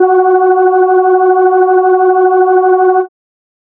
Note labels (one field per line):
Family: organ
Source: electronic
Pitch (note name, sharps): F#4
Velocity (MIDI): 50